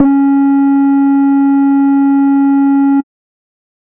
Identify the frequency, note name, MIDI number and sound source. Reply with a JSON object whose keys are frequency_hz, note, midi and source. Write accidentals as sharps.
{"frequency_hz": 277.2, "note": "C#4", "midi": 61, "source": "synthesizer"}